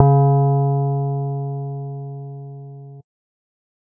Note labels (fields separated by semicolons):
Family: bass; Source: synthesizer; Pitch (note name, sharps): C#3; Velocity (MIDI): 25